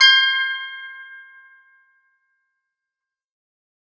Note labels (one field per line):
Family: guitar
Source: acoustic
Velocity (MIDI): 25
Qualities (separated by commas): bright, fast decay